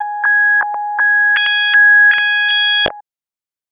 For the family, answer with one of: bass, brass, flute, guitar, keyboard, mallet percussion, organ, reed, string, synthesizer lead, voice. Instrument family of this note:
bass